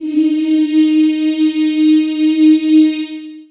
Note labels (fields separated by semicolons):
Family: voice; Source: acoustic; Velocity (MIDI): 100; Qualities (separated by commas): long release, reverb